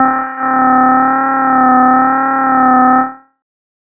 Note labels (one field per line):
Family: bass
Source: synthesizer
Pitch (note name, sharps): C4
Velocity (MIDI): 25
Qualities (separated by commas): distorted, tempo-synced